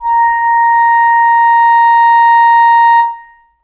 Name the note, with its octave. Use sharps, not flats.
A#5